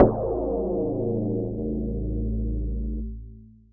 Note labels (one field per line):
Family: mallet percussion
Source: electronic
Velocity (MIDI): 75